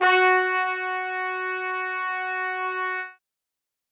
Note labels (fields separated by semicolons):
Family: brass; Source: acoustic; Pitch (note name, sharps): F#4; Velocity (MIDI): 100; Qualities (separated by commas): reverb